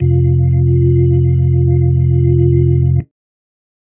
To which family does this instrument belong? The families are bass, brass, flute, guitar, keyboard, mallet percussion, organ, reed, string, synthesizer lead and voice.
organ